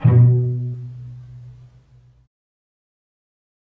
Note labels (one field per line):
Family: string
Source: acoustic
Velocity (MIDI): 50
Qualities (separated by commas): dark, fast decay, reverb